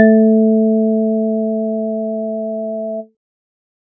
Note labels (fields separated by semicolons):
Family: organ; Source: electronic; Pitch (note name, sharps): A3; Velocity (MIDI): 75; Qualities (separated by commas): dark